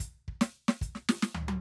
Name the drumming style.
punk